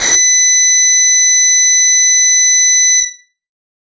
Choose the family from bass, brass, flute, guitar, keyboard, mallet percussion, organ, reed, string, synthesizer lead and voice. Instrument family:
guitar